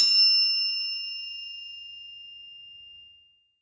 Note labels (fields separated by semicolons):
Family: mallet percussion; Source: acoustic; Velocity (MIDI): 100; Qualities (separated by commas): bright, reverb